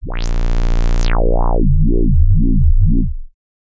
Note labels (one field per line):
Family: bass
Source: synthesizer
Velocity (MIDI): 100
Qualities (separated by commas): distorted, non-linear envelope